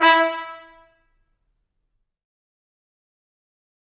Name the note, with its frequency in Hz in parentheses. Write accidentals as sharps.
E4 (329.6 Hz)